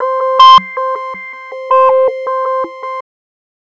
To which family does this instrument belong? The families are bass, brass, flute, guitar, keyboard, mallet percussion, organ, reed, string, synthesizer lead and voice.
bass